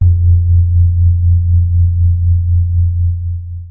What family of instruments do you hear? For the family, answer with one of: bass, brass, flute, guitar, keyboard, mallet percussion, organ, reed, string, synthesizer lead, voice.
keyboard